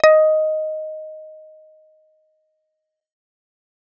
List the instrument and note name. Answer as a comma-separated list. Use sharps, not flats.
synthesizer bass, D#5